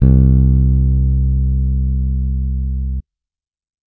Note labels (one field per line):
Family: bass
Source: electronic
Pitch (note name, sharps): C2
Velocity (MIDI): 75